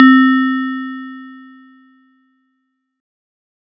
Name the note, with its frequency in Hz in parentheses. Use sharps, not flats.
C4 (261.6 Hz)